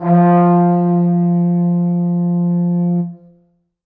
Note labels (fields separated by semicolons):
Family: brass; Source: acoustic; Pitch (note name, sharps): F3; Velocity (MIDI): 100; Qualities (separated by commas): bright, reverb